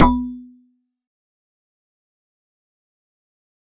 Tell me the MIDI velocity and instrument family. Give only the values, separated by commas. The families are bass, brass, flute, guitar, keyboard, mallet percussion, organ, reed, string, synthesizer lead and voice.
75, mallet percussion